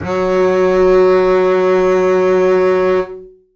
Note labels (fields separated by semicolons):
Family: string; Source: acoustic; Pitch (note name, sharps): F#3; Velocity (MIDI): 75; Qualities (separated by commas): reverb